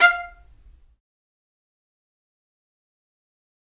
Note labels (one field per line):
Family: string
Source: acoustic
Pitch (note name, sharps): F5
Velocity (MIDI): 25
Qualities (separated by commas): fast decay, percussive, reverb